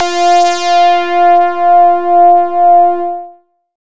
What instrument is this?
synthesizer bass